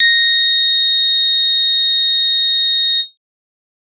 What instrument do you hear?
synthesizer bass